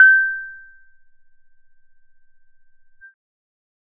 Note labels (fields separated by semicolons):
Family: bass; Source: synthesizer; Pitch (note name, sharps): G6; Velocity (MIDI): 75; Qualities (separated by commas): percussive